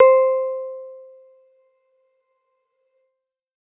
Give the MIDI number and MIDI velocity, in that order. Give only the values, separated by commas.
72, 100